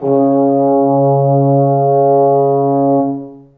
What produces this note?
acoustic brass instrument